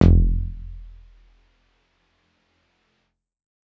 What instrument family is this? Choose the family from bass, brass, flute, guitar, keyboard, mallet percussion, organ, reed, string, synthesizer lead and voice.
keyboard